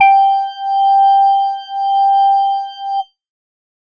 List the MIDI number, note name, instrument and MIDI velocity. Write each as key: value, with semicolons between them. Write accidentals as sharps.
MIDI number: 79; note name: G5; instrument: electronic organ; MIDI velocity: 100